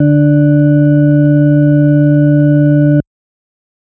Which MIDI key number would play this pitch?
50